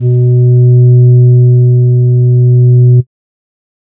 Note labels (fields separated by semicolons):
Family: flute; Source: synthesizer; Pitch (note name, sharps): B2; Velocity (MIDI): 25; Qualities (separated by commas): dark